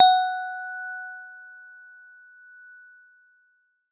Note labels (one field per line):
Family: mallet percussion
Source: acoustic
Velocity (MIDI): 100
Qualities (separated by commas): bright